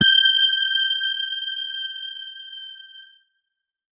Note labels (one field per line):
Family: guitar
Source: electronic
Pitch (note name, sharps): G6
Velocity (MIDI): 25